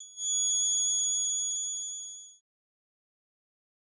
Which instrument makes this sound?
synthesizer bass